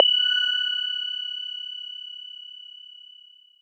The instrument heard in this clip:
electronic mallet percussion instrument